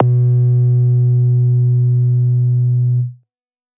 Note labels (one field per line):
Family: bass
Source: synthesizer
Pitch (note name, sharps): B2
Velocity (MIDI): 127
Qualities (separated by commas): distorted